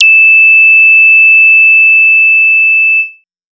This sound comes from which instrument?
synthesizer bass